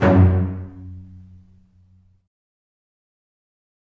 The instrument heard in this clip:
acoustic string instrument